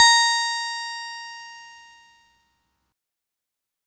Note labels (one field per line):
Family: keyboard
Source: electronic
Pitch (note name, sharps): A#5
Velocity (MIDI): 127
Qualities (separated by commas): bright, distorted